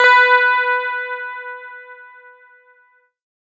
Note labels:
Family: guitar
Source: electronic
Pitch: B4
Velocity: 50

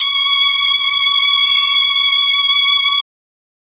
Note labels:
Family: string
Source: electronic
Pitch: C#6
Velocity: 127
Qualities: bright, distorted, reverb

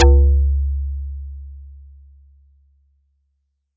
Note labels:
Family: mallet percussion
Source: acoustic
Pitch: C#2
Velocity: 75

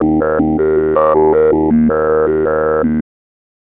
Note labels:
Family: bass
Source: synthesizer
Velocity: 75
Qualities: tempo-synced

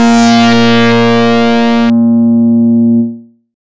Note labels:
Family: bass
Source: synthesizer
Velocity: 127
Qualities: bright, distorted

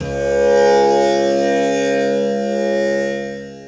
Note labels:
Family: guitar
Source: acoustic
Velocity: 25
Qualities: long release, multiphonic, reverb

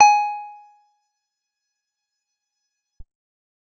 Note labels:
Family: guitar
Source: acoustic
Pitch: G#5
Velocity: 100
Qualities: percussive

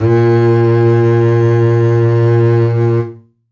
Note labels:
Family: string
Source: acoustic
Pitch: A#2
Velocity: 127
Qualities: reverb

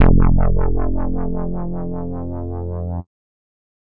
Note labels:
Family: bass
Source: synthesizer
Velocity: 75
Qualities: dark, distorted

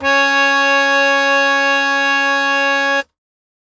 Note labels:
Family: keyboard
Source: acoustic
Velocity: 127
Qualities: bright

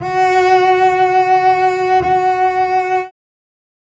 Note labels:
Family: string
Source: acoustic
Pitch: F#4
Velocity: 127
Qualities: reverb

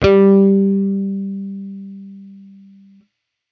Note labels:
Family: bass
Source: electronic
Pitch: G3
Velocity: 100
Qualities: distorted

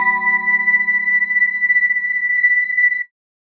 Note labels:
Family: mallet percussion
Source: electronic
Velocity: 100

